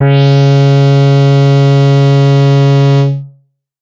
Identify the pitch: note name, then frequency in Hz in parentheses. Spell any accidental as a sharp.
C#3 (138.6 Hz)